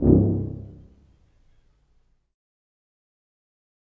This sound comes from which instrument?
acoustic brass instrument